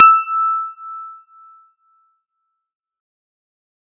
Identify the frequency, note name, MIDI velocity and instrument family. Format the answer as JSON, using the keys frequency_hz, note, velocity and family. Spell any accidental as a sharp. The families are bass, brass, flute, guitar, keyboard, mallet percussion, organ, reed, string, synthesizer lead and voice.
{"frequency_hz": 1319, "note": "E6", "velocity": 50, "family": "guitar"}